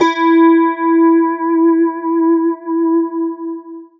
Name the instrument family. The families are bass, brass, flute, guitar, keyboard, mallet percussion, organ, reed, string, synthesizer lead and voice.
guitar